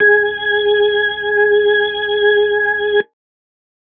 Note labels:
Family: organ; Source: electronic; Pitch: G#4; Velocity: 127

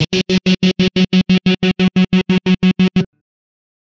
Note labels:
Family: guitar; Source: electronic; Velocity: 127; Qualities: bright, distorted, tempo-synced

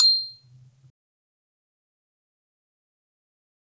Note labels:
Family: mallet percussion; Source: acoustic; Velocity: 75; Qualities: fast decay, percussive, reverb

